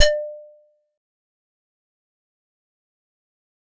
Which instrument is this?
acoustic keyboard